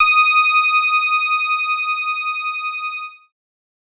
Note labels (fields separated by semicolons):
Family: bass; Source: synthesizer; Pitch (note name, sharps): D#6; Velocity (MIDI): 127